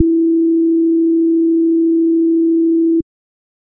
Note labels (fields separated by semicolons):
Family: bass; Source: synthesizer; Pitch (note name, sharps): E4; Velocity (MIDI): 127; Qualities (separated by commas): dark